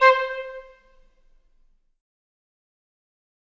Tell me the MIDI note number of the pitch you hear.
72